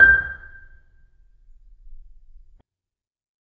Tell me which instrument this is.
acoustic mallet percussion instrument